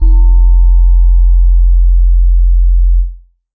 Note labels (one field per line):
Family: keyboard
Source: electronic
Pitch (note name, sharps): F1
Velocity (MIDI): 25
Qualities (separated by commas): dark